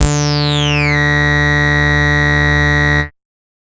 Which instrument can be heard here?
synthesizer bass